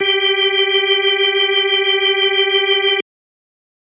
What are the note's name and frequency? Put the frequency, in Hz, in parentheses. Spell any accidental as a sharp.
G4 (392 Hz)